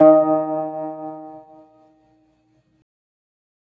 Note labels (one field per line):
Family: organ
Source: electronic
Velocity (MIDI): 127